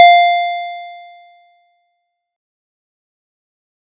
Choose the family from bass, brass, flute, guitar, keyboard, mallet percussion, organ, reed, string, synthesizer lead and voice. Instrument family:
keyboard